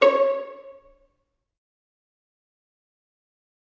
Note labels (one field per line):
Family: string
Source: acoustic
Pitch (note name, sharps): C#5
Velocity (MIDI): 127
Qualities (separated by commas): dark, fast decay, percussive, reverb